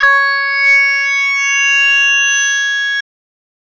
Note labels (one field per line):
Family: voice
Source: synthesizer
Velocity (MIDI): 25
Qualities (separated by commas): bright, distorted